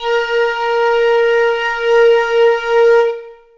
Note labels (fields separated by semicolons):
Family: flute; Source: acoustic; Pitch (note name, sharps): A#4; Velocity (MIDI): 75; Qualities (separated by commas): long release, reverb